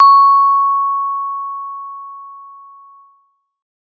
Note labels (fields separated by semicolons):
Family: mallet percussion; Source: acoustic; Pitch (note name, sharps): C#6; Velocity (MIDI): 75